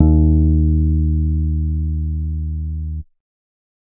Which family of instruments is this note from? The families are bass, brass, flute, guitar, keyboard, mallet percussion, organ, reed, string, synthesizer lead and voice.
bass